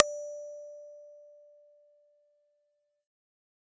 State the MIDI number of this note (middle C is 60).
74